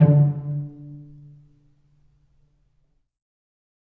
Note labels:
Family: string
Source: acoustic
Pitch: D3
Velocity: 100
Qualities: dark, reverb

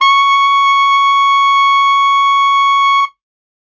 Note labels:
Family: reed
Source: acoustic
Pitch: C#6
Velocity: 127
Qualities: bright

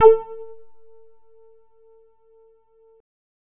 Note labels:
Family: bass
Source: synthesizer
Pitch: A4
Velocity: 50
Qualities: dark, distorted, percussive

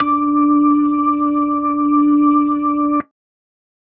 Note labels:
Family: organ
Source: electronic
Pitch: D4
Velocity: 25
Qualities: dark

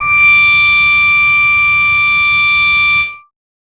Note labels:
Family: bass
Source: synthesizer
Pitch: D6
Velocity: 100

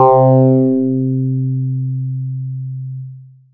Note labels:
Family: bass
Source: synthesizer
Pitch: C3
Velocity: 75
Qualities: distorted

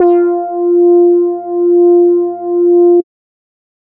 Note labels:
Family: bass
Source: synthesizer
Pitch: F4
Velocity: 50

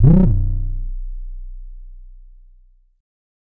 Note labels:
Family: bass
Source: synthesizer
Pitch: B0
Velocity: 25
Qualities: distorted

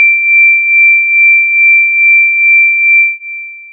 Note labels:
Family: synthesizer lead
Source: synthesizer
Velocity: 25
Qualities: long release

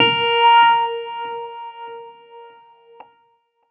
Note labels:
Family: keyboard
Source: electronic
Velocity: 50

